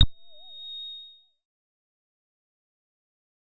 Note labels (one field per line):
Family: bass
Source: synthesizer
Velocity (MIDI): 50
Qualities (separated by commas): distorted, fast decay